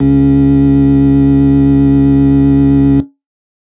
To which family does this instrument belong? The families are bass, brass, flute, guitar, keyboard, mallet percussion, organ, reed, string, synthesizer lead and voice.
organ